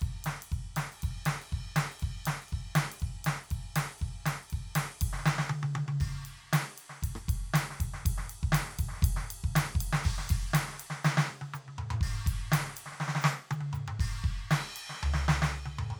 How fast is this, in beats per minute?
120 BPM